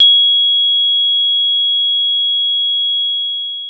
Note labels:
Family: mallet percussion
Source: acoustic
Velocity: 100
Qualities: bright, long release

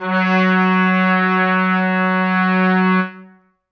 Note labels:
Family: brass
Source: acoustic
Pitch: F#3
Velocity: 100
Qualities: reverb

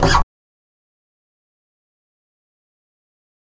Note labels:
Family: bass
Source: electronic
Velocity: 25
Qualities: fast decay, percussive, reverb

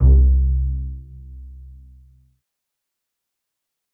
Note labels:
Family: string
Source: acoustic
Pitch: C2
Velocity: 100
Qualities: dark, fast decay, reverb

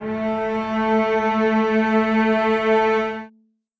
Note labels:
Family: string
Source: acoustic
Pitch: A3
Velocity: 75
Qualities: reverb

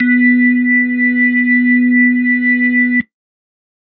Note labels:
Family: organ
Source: electronic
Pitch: B3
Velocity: 50

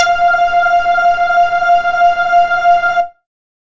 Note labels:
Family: bass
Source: synthesizer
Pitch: F5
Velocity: 75

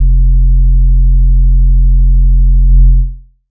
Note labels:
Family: bass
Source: synthesizer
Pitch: F1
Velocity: 50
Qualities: dark

